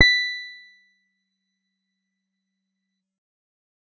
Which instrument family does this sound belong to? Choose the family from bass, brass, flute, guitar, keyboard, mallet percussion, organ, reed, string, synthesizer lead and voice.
guitar